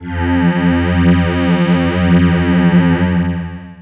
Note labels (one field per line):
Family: voice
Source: synthesizer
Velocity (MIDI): 75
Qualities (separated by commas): distorted, long release